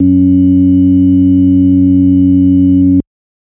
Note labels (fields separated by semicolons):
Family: organ; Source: electronic; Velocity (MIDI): 25; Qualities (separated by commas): dark